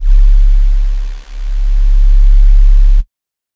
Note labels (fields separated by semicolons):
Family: flute; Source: synthesizer; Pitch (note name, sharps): C#1; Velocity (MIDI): 75; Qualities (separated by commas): dark